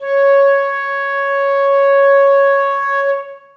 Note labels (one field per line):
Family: flute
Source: acoustic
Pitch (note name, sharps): C#5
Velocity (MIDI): 50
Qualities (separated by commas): long release, reverb